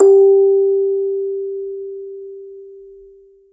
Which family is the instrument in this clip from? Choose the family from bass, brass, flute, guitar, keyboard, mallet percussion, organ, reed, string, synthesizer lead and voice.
mallet percussion